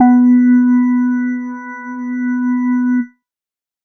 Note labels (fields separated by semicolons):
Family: organ; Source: electronic; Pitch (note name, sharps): B3; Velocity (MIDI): 127